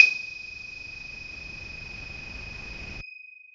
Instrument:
synthesizer voice